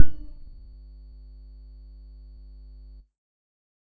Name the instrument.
synthesizer bass